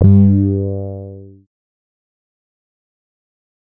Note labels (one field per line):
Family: bass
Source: synthesizer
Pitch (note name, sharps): G2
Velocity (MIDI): 75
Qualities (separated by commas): distorted, fast decay